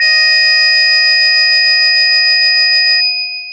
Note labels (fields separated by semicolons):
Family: mallet percussion; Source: electronic; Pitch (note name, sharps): D#5; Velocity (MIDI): 127; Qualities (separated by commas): bright, long release